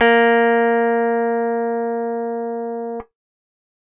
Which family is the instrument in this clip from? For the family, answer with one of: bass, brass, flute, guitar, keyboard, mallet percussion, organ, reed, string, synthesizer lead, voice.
keyboard